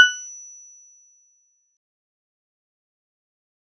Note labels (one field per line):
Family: mallet percussion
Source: acoustic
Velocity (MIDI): 25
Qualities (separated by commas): fast decay, percussive